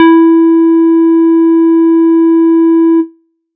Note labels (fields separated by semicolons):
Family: bass; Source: synthesizer; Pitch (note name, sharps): E4; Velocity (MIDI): 100